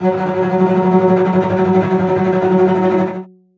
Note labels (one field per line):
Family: string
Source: acoustic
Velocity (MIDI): 127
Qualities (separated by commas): non-linear envelope, reverb